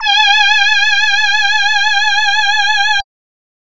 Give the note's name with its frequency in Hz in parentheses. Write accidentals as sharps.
G#5 (830.6 Hz)